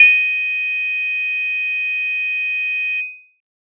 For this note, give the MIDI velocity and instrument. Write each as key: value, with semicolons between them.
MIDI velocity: 100; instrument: electronic keyboard